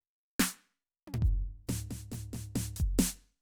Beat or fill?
fill